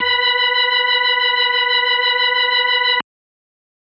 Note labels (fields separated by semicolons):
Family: organ; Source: electronic; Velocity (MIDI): 25